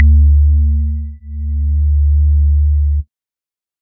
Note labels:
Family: organ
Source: electronic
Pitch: D2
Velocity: 127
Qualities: dark

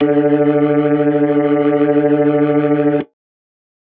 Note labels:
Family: organ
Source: electronic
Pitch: D3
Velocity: 25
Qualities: distorted

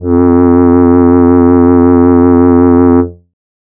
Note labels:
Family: voice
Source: synthesizer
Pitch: F2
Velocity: 127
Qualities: distorted

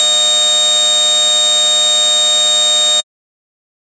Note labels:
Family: bass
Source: synthesizer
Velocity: 75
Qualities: bright, distorted

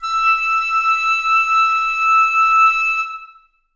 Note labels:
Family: flute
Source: acoustic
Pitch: E6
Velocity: 25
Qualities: reverb

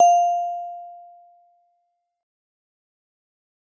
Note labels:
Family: mallet percussion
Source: acoustic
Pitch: F5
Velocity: 75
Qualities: fast decay

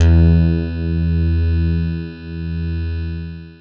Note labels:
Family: guitar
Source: synthesizer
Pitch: E2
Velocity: 127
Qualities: long release

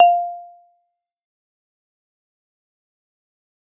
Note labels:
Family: mallet percussion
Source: acoustic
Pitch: F5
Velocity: 75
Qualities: fast decay, percussive

